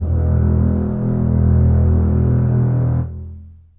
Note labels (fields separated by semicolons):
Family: string; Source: acoustic; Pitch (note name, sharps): E1; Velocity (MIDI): 50; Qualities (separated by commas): long release, reverb